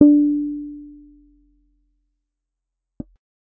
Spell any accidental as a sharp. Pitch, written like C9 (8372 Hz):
D4 (293.7 Hz)